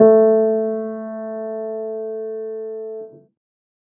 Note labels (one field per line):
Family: keyboard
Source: acoustic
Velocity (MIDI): 25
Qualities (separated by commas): reverb